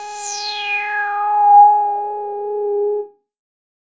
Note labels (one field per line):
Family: bass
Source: synthesizer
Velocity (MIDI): 25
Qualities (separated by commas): distorted, non-linear envelope